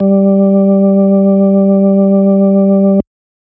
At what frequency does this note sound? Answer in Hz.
196 Hz